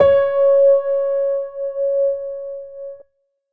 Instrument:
electronic keyboard